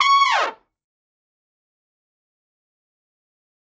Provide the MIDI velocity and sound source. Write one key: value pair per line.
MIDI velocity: 25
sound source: acoustic